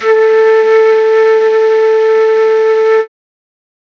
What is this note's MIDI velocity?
25